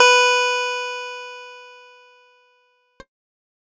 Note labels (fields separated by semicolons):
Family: keyboard; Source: electronic; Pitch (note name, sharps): B4; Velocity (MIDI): 100; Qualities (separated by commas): bright